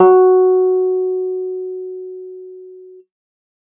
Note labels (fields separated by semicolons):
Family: keyboard; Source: electronic; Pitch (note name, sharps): F#4; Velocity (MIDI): 75